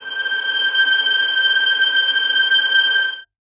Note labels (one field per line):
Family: string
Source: acoustic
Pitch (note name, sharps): G6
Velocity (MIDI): 50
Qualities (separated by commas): reverb